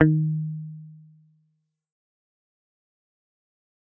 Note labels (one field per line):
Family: guitar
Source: electronic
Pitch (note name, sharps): D#3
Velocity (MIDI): 100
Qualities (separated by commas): fast decay